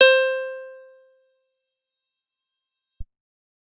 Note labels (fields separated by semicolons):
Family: guitar; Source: acoustic; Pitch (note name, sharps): C5; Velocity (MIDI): 100